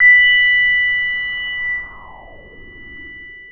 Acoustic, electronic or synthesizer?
synthesizer